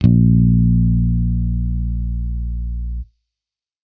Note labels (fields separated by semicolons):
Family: bass; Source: electronic; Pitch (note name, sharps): A#1; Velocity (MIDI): 75; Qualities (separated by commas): distorted